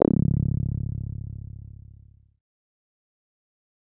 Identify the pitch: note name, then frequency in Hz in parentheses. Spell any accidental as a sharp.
C#1 (34.65 Hz)